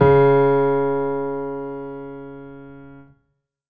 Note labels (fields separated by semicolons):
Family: keyboard; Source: acoustic; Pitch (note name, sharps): C#3; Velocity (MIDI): 75; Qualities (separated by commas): reverb